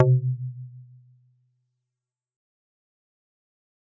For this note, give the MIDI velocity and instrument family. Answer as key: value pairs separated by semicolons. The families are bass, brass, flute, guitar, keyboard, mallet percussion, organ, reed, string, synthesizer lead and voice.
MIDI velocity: 100; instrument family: mallet percussion